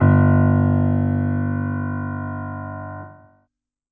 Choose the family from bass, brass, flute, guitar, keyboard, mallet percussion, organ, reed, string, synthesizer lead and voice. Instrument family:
keyboard